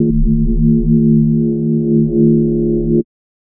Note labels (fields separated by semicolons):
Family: mallet percussion; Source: synthesizer; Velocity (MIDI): 50; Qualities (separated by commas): multiphonic, non-linear envelope